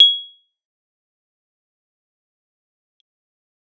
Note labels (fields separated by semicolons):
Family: keyboard; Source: electronic; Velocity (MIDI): 100; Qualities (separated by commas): bright, fast decay, percussive